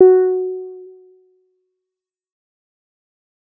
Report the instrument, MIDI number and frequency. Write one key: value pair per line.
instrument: synthesizer bass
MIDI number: 66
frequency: 370 Hz